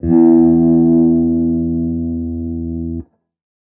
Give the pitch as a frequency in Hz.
82.41 Hz